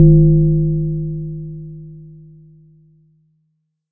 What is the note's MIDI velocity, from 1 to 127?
50